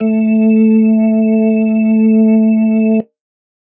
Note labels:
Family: organ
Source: electronic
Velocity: 100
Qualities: dark

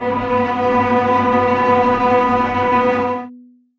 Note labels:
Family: string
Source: acoustic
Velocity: 50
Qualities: bright, long release, non-linear envelope, reverb

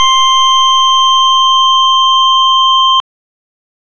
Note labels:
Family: organ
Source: electronic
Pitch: C6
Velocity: 50

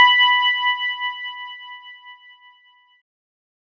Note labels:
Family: keyboard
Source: electronic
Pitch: B5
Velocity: 127

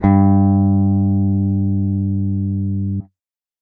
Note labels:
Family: guitar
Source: electronic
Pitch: G2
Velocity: 75

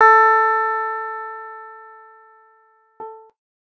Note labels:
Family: guitar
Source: electronic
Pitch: A4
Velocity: 50

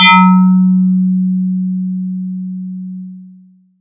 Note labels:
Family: mallet percussion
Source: electronic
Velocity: 127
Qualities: long release, multiphonic

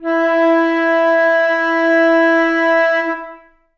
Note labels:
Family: flute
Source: acoustic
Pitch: E4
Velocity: 127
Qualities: reverb

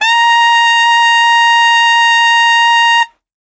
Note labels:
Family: reed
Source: acoustic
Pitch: A#5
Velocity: 75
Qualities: bright

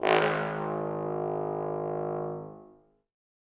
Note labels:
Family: brass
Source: acoustic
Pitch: G#1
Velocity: 25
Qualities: bright, reverb

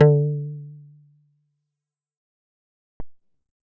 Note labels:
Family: bass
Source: synthesizer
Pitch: D3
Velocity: 127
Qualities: fast decay

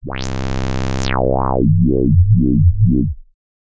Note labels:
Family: bass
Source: synthesizer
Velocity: 100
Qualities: distorted, non-linear envelope

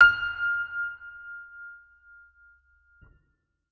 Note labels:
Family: organ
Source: electronic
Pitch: F6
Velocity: 100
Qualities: reverb

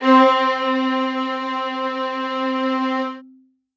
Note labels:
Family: string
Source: acoustic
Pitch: C4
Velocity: 127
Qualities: reverb

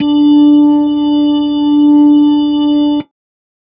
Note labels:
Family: organ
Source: electronic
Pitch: D4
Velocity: 75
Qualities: dark

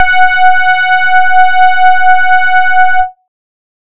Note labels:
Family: bass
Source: synthesizer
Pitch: F#5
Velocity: 75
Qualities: distorted

